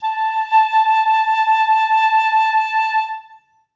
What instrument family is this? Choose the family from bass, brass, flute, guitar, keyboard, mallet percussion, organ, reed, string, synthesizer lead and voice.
flute